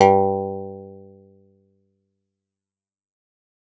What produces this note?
acoustic guitar